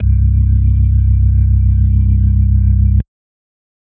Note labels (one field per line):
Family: organ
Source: electronic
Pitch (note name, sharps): C1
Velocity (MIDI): 75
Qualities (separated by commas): dark